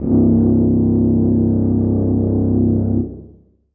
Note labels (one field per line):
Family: brass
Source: acoustic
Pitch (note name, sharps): C1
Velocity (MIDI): 127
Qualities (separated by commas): bright, reverb